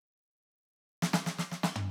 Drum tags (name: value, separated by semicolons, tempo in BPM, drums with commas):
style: gospel; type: fill; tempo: 120 BPM; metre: 4/4; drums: snare, high tom